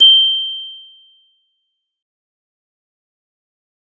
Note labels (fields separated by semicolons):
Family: mallet percussion; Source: acoustic; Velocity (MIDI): 50; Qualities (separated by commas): bright, fast decay